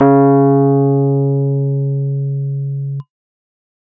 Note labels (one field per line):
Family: keyboard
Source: electronic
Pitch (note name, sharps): C#3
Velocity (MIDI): 75